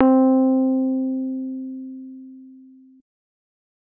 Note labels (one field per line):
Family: keyboard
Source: electronic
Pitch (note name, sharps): C4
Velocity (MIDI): 100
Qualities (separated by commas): dark